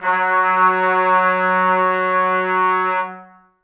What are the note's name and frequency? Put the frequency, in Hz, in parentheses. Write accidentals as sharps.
F#3 (185 Hz)